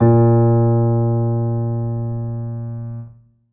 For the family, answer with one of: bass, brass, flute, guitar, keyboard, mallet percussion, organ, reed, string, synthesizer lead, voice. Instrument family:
keyboard